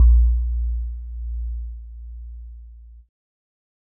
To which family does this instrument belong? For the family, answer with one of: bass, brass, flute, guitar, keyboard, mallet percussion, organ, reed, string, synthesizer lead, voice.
keyboard